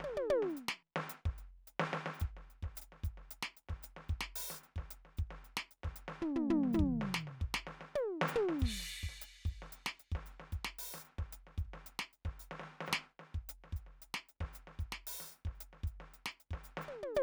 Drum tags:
songo
beat
112 BPM
4/4
crash, closed hi-hat, open hi-hat, hi-hat pedal, snare, high tom, mid tom, floor tom, kick

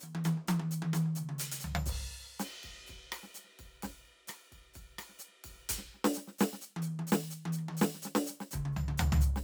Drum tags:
bossa nova
beat
127 BPM
4/4
crash, ride, closed hi-hat, hi-hat pedal, snare, cross-stick, high tom, mid tom, floor tom, kick

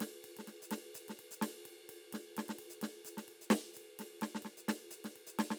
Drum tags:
linear jazz
beat
128 BPM
4/4
ride, hi-hat pedal, snare

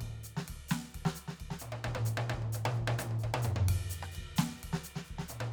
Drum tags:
Dominican merengue
beat
130 BPM
4/4
ride, ride bell, hi-hat pedal, snare, cross-stick, mid tom, floor tom, kick

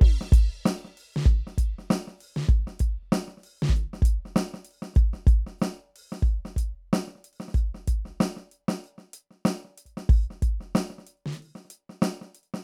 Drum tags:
rock
beat
95 BPM
4/4
crash, closed hi-hat, open hi-hat, hi-hat pedal, snare, kick

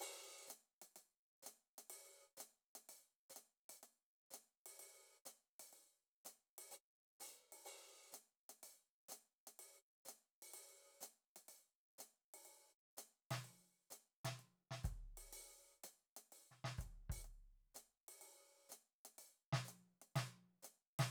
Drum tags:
jazz
beat
125 BPM
4/4
closed hi-hat, open hi-hat, hi-hat pedal, snare, kick

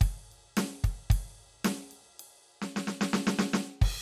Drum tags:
rock
beat
110 BPM
4/4
crash, ride, snare, kick

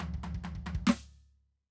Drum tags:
half-time rock
fill
140 BPM
4/4
snare, high tom, floor tom, kick

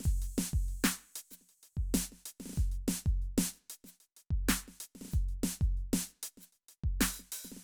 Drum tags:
funk
beat
95 BPM
4/4
crash, closed hi-hat, open hi-hat, hi-hat pedal, snare, kick

